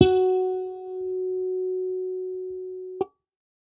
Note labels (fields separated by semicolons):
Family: bass; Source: electronic; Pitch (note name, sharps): F#4; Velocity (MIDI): 127; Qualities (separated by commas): bright